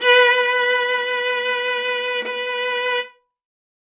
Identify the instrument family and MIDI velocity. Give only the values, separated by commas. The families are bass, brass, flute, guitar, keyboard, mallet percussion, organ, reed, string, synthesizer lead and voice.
string, 127